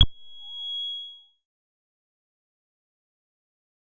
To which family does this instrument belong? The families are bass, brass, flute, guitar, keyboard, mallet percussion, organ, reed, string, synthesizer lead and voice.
bass